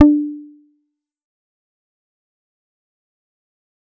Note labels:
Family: bass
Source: synthesizer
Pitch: D4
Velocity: 50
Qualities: dark, distorted, fast decay, percussive

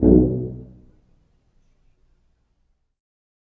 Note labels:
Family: brass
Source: acoustic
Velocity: 25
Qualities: dark, reverb

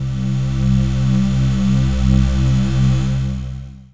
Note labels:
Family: voice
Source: synthesizer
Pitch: C2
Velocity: 25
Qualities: distorted, long release

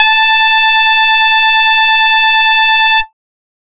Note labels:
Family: bass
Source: synthesizer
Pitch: A5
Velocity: 127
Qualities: bright, distorted, multiphonic, tempo-synced

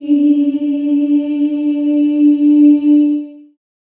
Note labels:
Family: voice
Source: acoustic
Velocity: 25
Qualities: long release, reverb

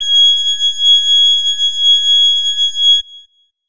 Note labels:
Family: flute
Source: acoustic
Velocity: 25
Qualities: bright

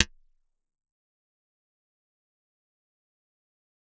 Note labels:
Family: mallet percussion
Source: acoustic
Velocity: 127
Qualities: fast decay, percussive

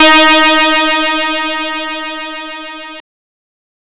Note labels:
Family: guitar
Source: synthesizer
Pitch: D#4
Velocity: 75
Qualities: bright, distorted

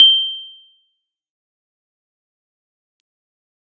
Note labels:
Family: keyboard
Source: electronic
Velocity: 50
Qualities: bright, fast decay, percussive

